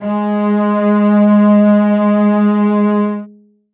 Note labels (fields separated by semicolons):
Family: string; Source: acoustic; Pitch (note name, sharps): G#3; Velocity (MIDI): 100; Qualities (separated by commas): reverb